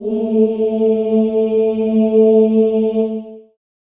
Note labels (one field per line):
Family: voice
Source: acoustic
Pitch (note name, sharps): A3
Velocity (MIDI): 127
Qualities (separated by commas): reverb